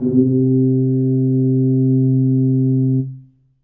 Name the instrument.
acoustic brass instrument